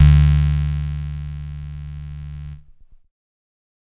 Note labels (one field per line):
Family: keyboard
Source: electronic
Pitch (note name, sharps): D2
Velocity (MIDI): 100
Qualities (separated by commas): bright, distorted